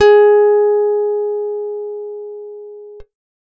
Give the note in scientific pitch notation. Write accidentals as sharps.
G#4